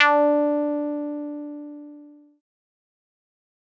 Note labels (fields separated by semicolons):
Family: synthesizer lead; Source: synthesizer; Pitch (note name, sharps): D4; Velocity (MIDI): 75; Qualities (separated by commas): distorted, fast decay